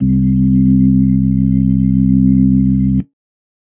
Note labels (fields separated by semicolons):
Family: organ; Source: electronic; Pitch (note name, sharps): C2; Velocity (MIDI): 25; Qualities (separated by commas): dark